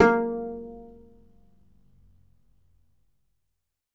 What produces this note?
acoustic guitar